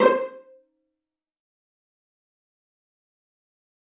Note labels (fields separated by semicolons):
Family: string; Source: acoustic; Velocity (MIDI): 127; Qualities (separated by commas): fast decay, percussive, reverb